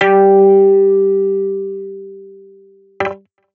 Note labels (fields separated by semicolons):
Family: guitar; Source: electronic; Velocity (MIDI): 100; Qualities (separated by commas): distorted